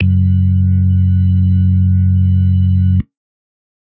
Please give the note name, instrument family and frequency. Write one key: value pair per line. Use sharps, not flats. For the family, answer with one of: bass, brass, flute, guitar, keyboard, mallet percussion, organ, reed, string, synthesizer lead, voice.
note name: F#2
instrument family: organ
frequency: 92.5 Hz